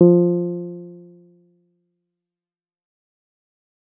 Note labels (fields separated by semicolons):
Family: bass; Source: synthesizer; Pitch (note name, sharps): F3; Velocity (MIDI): 75; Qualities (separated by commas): dark, fast decay